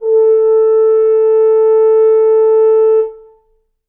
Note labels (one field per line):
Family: brass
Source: acoustic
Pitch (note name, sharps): A4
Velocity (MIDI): 25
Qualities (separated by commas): reverb